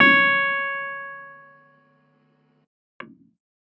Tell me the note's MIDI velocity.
25